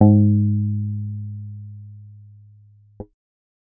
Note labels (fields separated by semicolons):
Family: bass; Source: synthesizer; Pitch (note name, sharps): G#2; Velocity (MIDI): 75; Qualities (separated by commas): dark